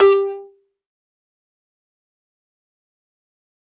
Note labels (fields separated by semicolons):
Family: mallet percussion; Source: acoustic; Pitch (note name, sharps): G4; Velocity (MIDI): 50; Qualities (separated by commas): fast decay, percussive, reverb